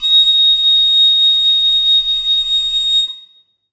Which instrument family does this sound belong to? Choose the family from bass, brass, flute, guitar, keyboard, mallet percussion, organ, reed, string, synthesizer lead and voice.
flute